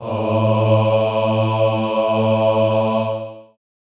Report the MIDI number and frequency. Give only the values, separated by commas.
45, 110 Hz